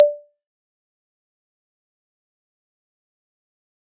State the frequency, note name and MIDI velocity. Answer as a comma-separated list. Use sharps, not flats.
587.3 Hz, D5, 127